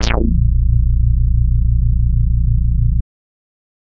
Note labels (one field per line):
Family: bass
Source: synthesizer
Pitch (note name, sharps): A#0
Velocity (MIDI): 75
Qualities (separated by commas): distorted